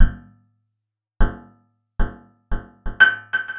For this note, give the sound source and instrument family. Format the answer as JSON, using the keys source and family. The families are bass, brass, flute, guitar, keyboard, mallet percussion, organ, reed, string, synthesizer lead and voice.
{"source": "acoustic", "family": "guitar"}